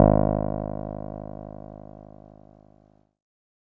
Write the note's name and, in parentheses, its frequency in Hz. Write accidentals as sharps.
G#1 (51.91 Hz)